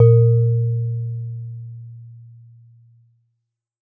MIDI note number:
46